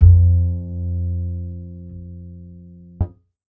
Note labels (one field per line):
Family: bass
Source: acoustic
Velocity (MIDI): 25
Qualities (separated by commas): dark